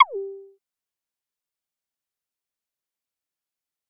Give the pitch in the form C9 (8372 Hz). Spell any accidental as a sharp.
G4 (392 Hz)